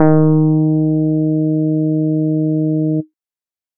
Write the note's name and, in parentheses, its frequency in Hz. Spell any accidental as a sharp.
D#3 (155.6 Hz)